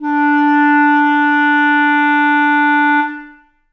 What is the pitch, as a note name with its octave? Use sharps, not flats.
D4